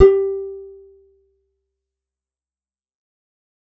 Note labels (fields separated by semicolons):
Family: guitar; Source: acoustic; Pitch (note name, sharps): G4; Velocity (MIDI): 127; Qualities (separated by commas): fast decay, percussive